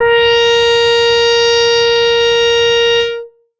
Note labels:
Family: bass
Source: synthesizer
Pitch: A#4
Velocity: 100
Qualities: distorted

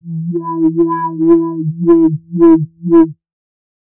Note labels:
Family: bass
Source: synthesizer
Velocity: 25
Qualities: distorted, non-linear envelope

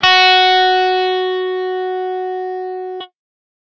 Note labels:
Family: guitar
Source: electronic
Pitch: F#4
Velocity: 50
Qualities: bright, distorted

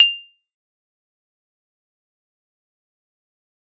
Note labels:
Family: mallet percussion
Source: acoustic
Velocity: 50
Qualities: bright, fast decay, percussive

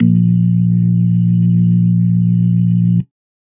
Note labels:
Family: organ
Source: electronic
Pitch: A#1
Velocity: 100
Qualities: dark

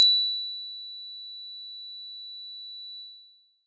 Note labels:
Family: mallet percussion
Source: acoustic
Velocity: 50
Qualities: bright, distorted

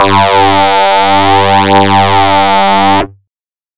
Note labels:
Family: bass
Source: synthesizer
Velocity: 127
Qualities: bright, distorted

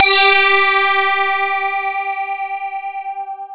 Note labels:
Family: mallet percussion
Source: electronic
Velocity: 50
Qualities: bright, distorted, long release, non-linear envelope

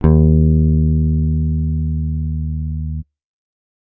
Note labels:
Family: bass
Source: electronic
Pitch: D#2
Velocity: 100

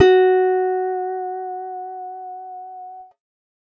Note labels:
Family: guitar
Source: acoustic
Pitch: F#4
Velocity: 25

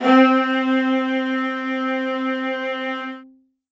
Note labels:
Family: string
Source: acoustic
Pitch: C4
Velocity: 127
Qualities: reverb

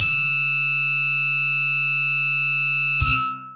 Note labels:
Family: guitar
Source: electronic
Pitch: E6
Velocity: 100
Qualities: bright, distorted, long release

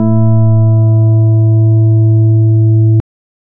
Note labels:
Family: organ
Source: electronic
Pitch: A2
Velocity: 75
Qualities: dark

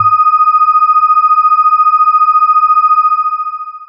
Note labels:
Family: bass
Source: synthesizer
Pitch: D#6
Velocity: 50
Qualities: long release

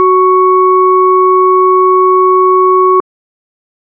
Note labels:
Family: organ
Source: electronic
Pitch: F#4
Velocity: 25

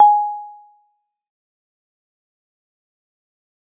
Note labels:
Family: mallet percussion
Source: acoustic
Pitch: G#5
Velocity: 50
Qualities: fast decay, percussive

